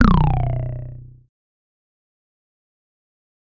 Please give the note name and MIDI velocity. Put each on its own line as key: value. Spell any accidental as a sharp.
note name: B0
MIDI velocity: 25